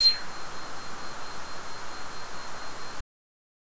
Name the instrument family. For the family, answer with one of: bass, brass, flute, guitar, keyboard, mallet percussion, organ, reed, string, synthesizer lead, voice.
bass